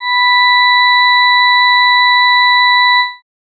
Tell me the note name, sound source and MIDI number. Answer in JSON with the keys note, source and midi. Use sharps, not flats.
{"note": "B5", "source": "electronic", "midi": 83}